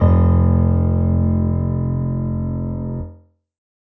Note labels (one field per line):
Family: keyboard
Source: electronic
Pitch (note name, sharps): F1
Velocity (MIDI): 50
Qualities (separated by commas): reverb